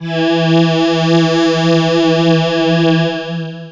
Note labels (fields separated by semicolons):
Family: voice; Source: synthesizer; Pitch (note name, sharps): E3; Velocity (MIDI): 50; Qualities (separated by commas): distorted, long release